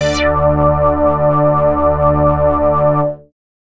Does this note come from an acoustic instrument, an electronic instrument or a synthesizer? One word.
synthesizer